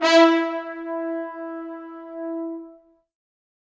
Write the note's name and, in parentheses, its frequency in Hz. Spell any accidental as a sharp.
E4 (329.6 Hz)